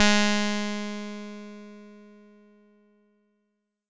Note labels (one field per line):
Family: bass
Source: synthesizer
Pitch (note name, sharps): G#3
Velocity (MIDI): 100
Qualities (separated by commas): bright, distorted